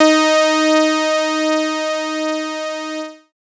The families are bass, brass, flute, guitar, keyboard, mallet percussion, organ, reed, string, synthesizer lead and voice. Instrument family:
bass